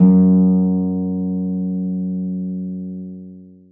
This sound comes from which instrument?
acoustic string instrument